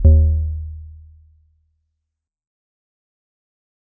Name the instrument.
acoustic mallet percussion instrument